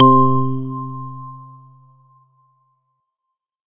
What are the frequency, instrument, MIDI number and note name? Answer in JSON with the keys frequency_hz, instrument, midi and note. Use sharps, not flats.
{"frequency_hz": 130.8, "instrument": "electronic organ", "midi": 48, "note": "C3"}